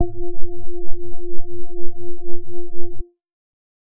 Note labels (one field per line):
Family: keyboard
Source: electronic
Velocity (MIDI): 25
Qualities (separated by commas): dark